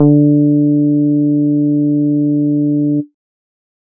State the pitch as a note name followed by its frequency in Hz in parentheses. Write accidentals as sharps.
D3 (146.8 Hz)